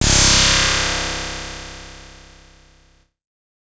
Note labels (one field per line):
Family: bass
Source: synthesizer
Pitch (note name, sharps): C1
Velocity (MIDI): 75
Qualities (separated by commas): bright, distorted